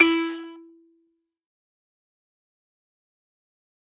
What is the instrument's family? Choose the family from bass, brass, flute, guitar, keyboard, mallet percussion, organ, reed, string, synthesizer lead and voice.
mallet percussion